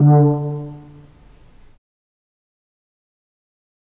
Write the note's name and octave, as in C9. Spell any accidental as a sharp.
D3